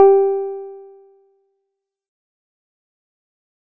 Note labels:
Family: guitar; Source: synthesizer; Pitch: G4; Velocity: 75; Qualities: dark, fast decay

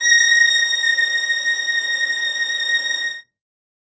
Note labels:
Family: string; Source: acoustic; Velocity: 127; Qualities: reverb

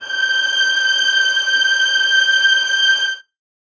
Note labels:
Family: string; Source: acoustic; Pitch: G6; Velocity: 25; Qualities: reverb

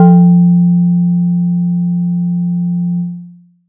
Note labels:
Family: mallet percussion; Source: acoustic; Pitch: F3; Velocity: 100; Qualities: long release

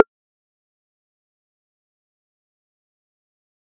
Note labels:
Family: mallet percussion; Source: electronic; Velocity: 75; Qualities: fast decay, percussive

